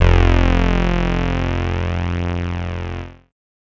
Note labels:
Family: bass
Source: synthesizer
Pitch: F1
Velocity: 127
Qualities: bright, distorted

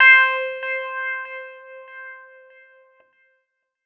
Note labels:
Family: keyboard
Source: electronic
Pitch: C5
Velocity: 127

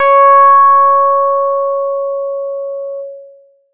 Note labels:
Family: bass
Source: synthesizer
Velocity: 100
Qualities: distorted, long release

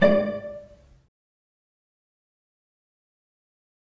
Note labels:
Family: string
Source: acoustic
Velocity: 50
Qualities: fast decay, percussive, reverb

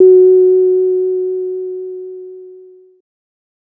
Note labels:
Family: bass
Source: synthesizer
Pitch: F#4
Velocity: 25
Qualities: distorted

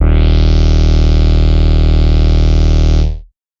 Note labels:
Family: bass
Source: synthesizer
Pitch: D#1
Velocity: 25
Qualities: bright, distorted

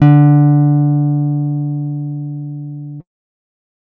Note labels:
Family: guitar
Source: acoustic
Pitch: D3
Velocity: 50

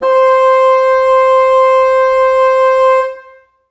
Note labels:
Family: reed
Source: acoustic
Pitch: C5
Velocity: 127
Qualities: reverb

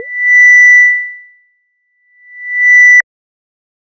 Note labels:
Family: bass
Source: synthesizer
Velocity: 127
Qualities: distorted

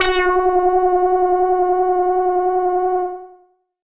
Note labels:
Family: bass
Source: synthesizer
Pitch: F#4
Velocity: 75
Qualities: distorted, tempo-synced

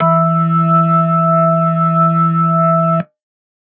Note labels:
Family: organ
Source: electronic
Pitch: E3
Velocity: 25

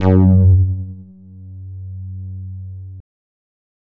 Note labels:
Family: bass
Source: synthesizer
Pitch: F#2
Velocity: 75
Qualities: distorted

